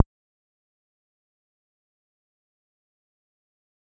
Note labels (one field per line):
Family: bass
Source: synthesizer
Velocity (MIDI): 75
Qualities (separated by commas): fast decay, percussive